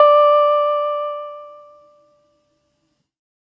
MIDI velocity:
75